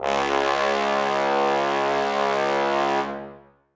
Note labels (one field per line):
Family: brass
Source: acoustic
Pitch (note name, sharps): C#2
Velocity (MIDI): 127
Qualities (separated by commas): bright, reverb